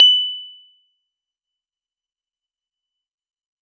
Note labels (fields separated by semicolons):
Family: keyboard; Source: electronic; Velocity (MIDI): 100; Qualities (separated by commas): fast decay, percussive